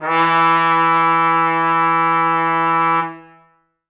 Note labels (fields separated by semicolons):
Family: brass; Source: acoustic; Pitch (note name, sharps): E3; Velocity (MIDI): 100; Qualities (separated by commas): reverb